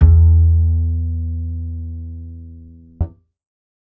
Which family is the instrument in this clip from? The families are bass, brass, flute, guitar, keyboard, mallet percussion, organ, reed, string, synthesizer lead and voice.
bass